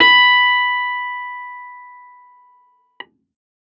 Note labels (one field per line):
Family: keyboard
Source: electronic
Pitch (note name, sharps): B5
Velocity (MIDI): 127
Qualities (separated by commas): distorted